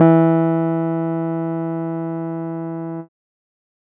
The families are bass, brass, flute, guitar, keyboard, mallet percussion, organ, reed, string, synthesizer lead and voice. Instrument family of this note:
keyboard